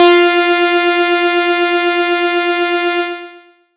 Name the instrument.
synthesizer bass